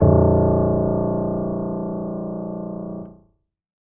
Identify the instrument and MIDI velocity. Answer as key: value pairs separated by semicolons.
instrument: acoustic keyboard; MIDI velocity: 25